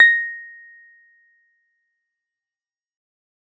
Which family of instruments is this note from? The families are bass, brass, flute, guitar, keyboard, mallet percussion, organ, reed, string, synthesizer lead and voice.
keyboard